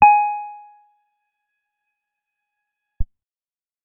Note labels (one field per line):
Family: guitar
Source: acoustic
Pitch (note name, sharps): G#5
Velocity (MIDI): 25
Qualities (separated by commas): percussive